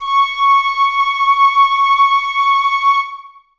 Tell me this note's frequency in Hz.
1109 Hz